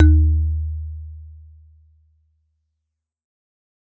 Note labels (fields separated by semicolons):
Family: mallet percussion; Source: acoustic; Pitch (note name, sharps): D#2; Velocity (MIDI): 100; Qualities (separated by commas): dark